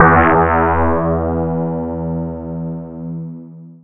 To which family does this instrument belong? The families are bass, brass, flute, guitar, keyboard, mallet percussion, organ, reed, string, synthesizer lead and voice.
mallet percussion